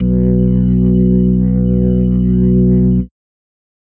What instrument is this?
electronic organ